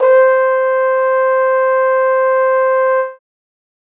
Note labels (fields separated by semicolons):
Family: brass; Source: acoustic; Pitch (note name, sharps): C5; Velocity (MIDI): 75